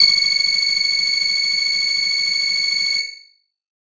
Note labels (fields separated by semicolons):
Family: keyboard; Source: electronic; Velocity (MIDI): 127; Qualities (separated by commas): bright